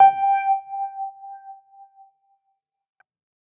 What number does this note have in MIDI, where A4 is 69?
79